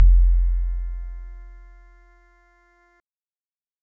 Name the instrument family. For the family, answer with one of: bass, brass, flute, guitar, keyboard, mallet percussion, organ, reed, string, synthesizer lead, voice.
keyboard